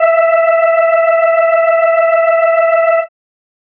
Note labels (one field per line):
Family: organ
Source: electronic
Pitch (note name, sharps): E5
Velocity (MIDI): 100